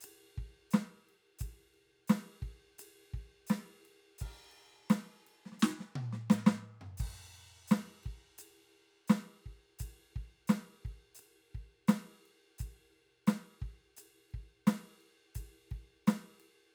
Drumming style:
rock